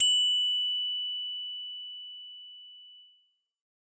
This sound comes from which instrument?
synthesizer bass